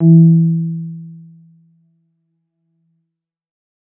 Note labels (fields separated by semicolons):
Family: keyboard; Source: electronic; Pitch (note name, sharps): E3; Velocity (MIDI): 75